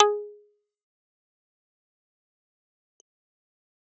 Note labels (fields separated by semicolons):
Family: keyboard; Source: electronic; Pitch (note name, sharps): G#4; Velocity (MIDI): 127; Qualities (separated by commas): fast decay, percussive